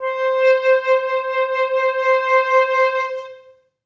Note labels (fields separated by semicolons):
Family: flute; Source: acoustic; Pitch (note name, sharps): C5; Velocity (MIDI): 50; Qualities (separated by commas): long release, reverb